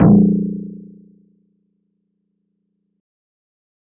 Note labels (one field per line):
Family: guitar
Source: synthesizer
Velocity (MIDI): 100